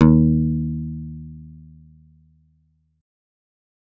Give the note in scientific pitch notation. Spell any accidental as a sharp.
D#2